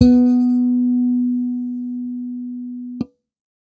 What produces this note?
electronic bass